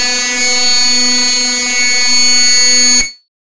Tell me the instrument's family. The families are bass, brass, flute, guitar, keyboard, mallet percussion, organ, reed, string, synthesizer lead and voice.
bass